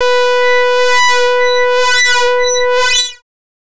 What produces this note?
synthesizer bass